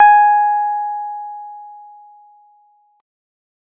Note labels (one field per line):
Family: keyboard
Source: electronic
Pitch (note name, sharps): G#5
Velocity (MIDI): 75